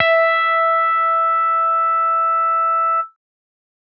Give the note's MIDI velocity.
127